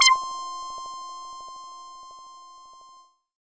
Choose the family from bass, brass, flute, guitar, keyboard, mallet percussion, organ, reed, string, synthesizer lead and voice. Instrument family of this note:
bass